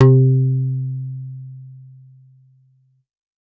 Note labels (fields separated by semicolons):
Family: bass; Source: synthesizer; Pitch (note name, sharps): C3; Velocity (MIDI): 127